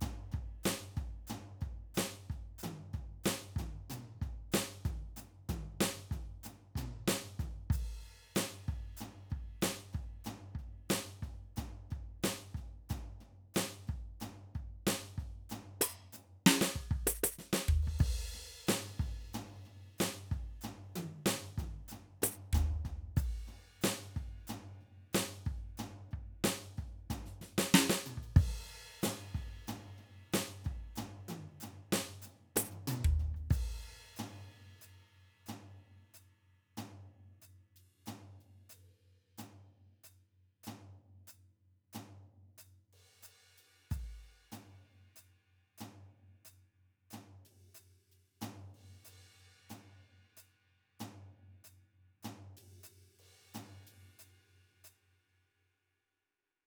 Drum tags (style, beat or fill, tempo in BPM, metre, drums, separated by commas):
rock, beat, 93 BPM, 4/4, crash, ride, hi-hat pedal, percussion, snare, high tom, mid tom, floor tom, kick